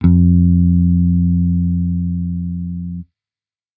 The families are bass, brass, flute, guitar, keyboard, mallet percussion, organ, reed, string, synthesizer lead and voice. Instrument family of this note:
bass